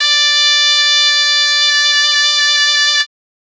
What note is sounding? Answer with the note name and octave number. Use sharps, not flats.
D5